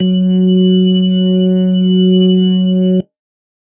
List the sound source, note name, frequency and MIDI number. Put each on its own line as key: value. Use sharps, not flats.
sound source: electronic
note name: F#3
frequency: 185 Hz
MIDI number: 54